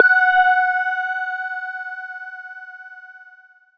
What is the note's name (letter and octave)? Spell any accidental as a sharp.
F#5